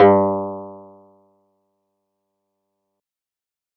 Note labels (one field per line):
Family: guitar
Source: synthesizer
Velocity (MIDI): 75